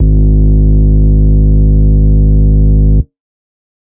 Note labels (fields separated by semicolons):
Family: organ; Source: electronic; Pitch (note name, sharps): G#1; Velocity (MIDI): 75; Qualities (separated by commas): distorted